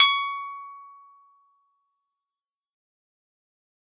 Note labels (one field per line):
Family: guitar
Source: acoustic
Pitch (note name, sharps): C#6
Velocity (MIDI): 127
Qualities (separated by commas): bright, fast decay, reverb